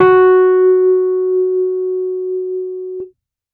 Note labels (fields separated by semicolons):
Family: keyboard; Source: electronic; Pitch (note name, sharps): F#4; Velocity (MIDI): 127